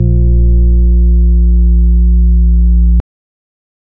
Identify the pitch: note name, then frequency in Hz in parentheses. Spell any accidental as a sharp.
A#1 (58.27 Hz)